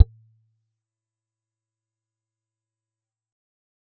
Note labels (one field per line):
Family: guitar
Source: acoustic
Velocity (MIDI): 100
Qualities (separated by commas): fast decay, percussive